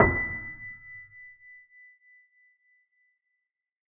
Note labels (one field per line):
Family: keyboard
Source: acoustic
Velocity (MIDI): 25